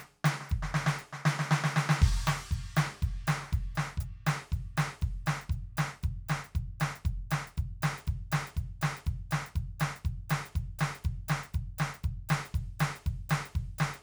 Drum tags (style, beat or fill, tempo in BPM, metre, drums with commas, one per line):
rock
beat
120 BPM
4/4
crash, closed hi-hat, snare, kick